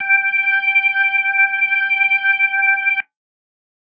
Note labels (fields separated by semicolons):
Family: organ; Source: electronic; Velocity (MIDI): 100